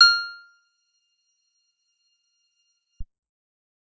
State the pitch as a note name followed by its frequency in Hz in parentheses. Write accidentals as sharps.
F6 (1397 Hz)